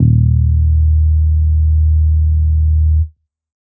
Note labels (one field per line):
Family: bass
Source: synthesizer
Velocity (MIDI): 100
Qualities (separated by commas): dark